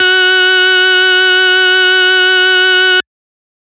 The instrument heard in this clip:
electronic organ